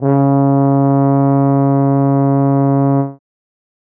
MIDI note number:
49